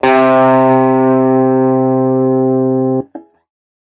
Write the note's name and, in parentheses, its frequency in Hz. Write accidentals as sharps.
C3 (130.8 Hz)